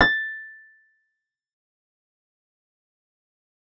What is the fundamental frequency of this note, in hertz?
1760 Hz